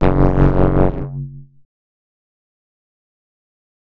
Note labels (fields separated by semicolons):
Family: bass; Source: synthesizer; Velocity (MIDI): 127; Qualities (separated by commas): distorted, fast decay, multiphonic